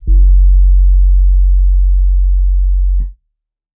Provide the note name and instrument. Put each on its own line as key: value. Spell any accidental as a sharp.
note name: F#1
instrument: electronic keyboard